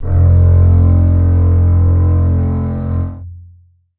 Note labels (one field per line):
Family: string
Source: acoustic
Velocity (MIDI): 100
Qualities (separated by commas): long release, reverb